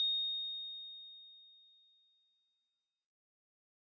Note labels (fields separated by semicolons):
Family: mallet percussion; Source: acoustic; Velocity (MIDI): 75; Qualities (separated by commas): bright